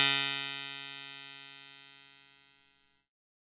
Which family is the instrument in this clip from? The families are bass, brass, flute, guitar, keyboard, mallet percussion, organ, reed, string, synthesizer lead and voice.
keyboard